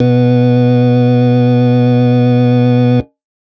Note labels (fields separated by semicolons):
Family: organ; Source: electronic; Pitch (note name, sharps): B2; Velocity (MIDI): 127